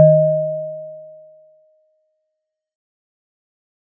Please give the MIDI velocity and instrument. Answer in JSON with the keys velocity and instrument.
{"velocity": 50, "instrument": "acoustic mallet percussion instrument"}